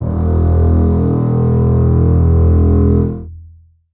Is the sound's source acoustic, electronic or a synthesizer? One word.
acoustic